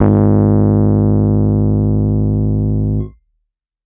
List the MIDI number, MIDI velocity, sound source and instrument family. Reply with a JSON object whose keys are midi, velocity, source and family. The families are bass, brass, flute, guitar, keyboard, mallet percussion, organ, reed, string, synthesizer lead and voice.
{"midi": 32, "velocity": 127, "source": "electronic", "family": "keyboard"}